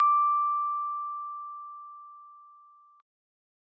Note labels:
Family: keyboard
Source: acoustic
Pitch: D6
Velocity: 50

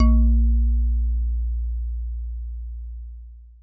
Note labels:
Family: mallet percussion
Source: acoustic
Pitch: A#1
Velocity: 50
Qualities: long release

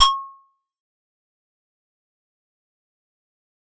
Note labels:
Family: keyboard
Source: acoustic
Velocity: 100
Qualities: fast decay, percussive

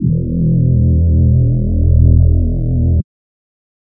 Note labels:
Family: voice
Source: synthesizer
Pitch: E1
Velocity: 100

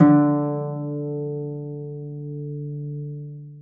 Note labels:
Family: string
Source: acoustic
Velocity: 127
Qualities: long release, reverb

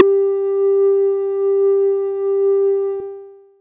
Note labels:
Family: bass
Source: synthesizer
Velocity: 75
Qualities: multiphonic

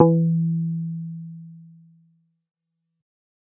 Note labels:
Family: bass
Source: synthesizer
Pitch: E3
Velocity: 25

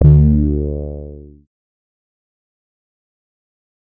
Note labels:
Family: bass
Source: synthesizer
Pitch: D2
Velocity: 75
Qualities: distorted, fast decay

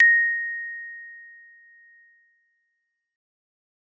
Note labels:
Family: mallet percussion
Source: acoustic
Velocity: 75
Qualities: bright

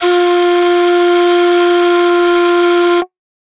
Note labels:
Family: flute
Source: acoustic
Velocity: 100

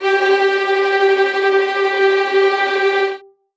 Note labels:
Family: string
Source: acoustic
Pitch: G4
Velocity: 127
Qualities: bright, non-linear envelope, reverb

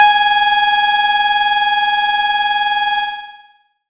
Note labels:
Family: bass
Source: synthesizer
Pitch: G#5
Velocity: 127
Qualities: bright, distorted, long release

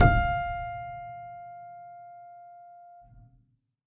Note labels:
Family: keyboard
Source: acoustic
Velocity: 75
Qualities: reverb

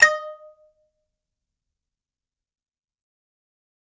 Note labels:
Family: guitar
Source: acoustic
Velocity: 100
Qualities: fast decay, percussive, reverb

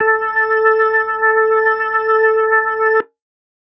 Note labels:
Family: organ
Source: electronic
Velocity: 127

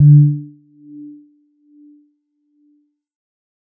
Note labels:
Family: mallet percussion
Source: electronic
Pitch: D3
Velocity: 25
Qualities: percussive

